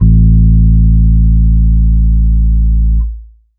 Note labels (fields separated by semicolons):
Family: keyboard; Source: electronic; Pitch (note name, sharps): A1; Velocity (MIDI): 50; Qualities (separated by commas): dark